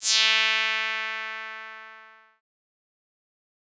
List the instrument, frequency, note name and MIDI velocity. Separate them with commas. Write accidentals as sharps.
synthesizer bass, 220 Hz, A3, 127